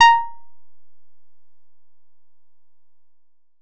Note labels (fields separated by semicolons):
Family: guitar; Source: synthesizer; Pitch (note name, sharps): A#5; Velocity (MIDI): 50